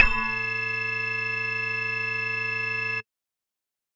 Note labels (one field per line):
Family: bass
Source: synthesizer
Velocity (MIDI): 100